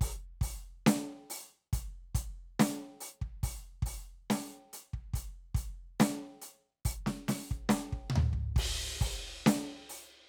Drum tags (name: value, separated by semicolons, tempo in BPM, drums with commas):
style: half-time rock; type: beat; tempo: 140 BPM; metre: 4/4; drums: crash, ride, closed hi-hat, open hi-hat, snare, cross-stick, high tom, floor tom, kick